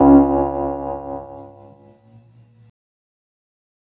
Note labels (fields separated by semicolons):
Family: organ; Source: electronic; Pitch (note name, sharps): C#2; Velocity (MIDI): 75